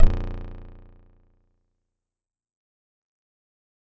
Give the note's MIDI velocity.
127